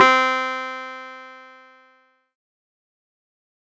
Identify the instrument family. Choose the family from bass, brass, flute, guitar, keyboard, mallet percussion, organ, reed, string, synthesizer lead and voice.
keyboard